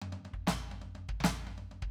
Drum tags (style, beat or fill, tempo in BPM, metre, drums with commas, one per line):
fast funk
fill
125 BPM
4/4
snare, high tom, floor tom, kick